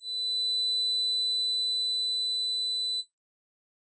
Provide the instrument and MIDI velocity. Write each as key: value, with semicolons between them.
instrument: synthesizer voice; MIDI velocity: 50